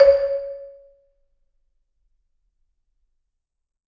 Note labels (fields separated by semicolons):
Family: mallet percussion; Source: acoustic; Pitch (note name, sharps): C#5; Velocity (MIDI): 127; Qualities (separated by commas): percussive, reverb